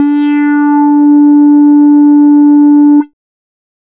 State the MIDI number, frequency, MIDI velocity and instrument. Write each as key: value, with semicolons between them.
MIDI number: 62; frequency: 293.7 Hz; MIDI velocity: 100; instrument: synthesizer bass